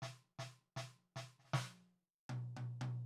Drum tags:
reggae, fill, 78 BPM, 4/4, snare, high tom

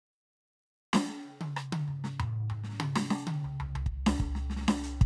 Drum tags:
rock, beat, 95 BPM, 4/4, closed hi-hat, snare, cross-stick, high tom, mid tom, floor tom, kick

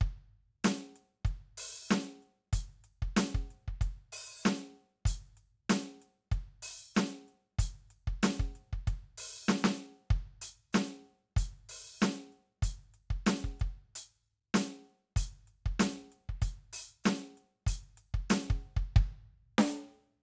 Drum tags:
funk, beat, 95 BPM, 4/4, closed hi-hat, open hi-hat, hi-hat pedal, snare, kick

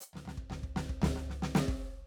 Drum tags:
jazz-funk, fill, 116 BPM, 4/4, hi-hat pedal, snare, floor tom, kick

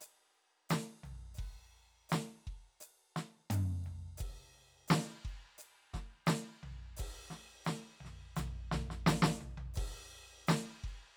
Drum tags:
rock, beat, 86 BPM, 4/4, crash, ride, hi-hat pedal, snare, mid tom, floor tom, kick

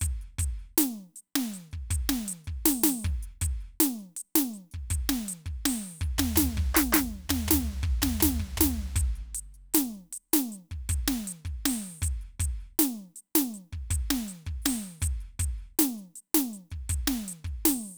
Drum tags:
funk, beat, 80 BPM, 4/4, closed hi-hat, open hi-hat, hi-hat pedal, percussion, snare, floor tom, kick

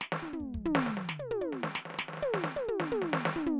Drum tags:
hip-hop, fill, 67 BPM, 4/4, snare, high tom, mid tom, floor tom, kick

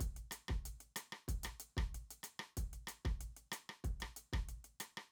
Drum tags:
Afrobeat, beat, 94 BPM, 4/4, closed hi-hat, cross-stick, kick

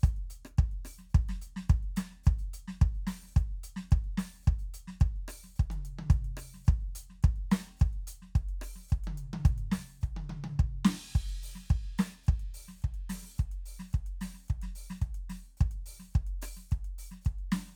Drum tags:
calypso, beat, 108 BPM, 4/4, crash, closed hi-hat, open hi-hat, hi-hat pedal, snare, cross-stick, high tom, kick

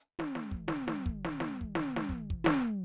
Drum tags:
New Orleans funk, fill, 84 BPM, 4/4, hi-hat pedal, snare, floor tom, kick

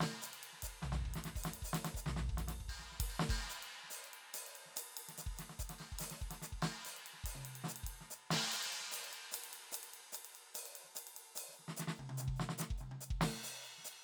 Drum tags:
fast jazz, beat, 290 BPM, 4/4, crash, ride, hi-hat pedal, snare, high tom, floor tom, kick

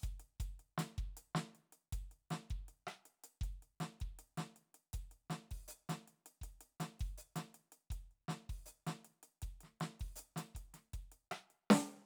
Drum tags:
funk, beat, 80 BPM, 4/4, closed hi-hat, open hi-hat, hi-hat pedal, snare, cross-stick, kick

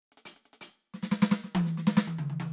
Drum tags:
rock, fill, 95 BPM, 4/4, closed hi-hat, snare, high tom, mid tom

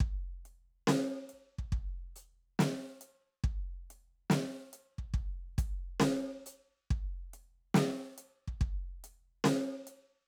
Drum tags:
hip-hop, beat, 70 BPM, 4/4, crash, ride, closed hi-hat, snare, kick

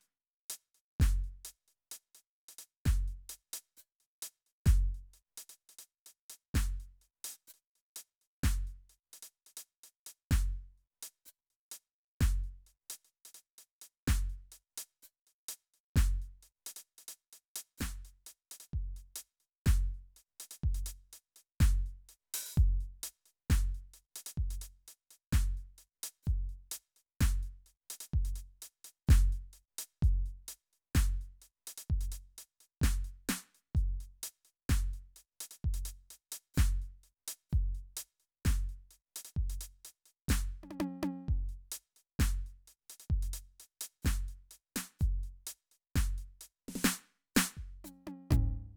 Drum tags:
slow reggae, beat, 64 BPM, 4/4, closed hi-hat, open hi-hat, hi-hat pedal, snare, high tom, floor tom, kick

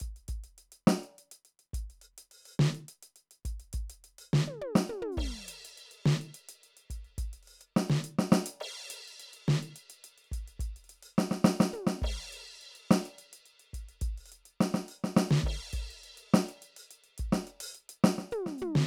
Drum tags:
rock, beat, 140 BPM, 4/4, crash, closed hi-hat, open hi-hat, hi-hat pedal, snare, high tom, mid tom, floor tom, kick

